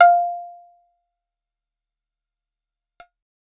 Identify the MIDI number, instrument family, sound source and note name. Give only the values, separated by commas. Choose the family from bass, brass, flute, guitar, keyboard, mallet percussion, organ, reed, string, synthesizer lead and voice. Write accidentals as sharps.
77, guitar, acoustic, F5